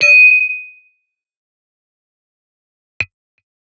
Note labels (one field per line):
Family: guitar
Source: electronic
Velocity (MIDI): 50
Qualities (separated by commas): bright, distorted, fast decay